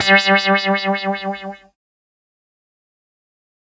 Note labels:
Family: keyboard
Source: synthesizer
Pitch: G3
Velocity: 127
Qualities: distorted, fast decay

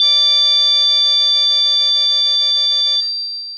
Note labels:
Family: mallet percussion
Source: electronic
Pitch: D6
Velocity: 100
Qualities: long release

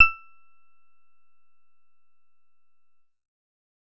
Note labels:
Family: bass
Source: synthesizer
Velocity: 50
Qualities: percussive

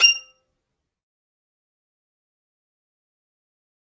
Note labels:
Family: string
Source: acoustic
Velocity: 127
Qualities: fast decay, percussive, reverb

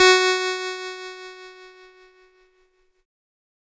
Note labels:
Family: keyboard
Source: electronic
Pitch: F#4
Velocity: 100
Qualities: bright, distorted

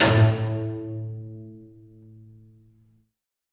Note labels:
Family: string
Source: acoustic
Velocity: 127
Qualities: bright, reverb

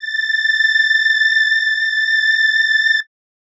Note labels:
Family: reed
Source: acoustic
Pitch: A6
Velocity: 75

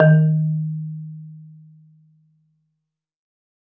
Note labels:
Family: mallet percussion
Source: acoustic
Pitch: D#3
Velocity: 25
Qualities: dark, reverb

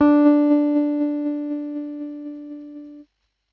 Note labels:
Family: keyboard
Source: electronic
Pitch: D4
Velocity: 75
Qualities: distorted, tempo-synced

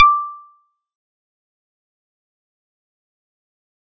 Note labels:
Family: mallet percussion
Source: acoustic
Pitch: D6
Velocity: 100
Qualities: fast decay, percussive

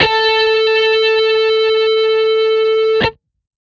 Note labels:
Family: guitar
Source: electronic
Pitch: A4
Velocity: 75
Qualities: distorted

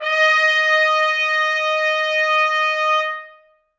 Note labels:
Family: brass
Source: acoustic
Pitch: D#5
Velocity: 127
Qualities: bright, reverb

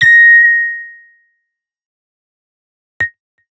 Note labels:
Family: guitar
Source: electronic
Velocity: 75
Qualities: distorted, fast decay

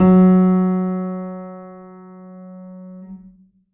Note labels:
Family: keyboard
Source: acoustic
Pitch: F#3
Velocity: 100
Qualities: reverb

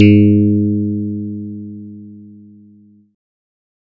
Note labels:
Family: bass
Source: synthesizer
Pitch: G#2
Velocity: 50

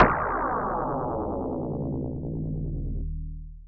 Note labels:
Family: mallet percussion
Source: electronic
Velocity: 100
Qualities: long release

